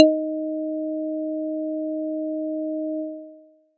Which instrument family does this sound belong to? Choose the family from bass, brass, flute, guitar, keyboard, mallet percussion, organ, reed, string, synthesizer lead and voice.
mallet percussion